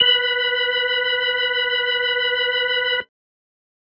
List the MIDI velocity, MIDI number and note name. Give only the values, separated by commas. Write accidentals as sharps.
100, 71, B4